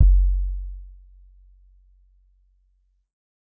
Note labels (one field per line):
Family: keyboard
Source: electronic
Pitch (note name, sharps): F#1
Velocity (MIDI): 25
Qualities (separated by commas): dark